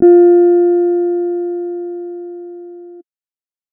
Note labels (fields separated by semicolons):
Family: keyboard; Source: electronic; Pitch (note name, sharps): F4; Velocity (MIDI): 25; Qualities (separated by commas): dark